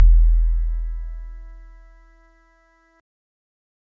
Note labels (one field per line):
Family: keyboard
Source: electronic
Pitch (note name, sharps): E1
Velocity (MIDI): 75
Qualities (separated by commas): dark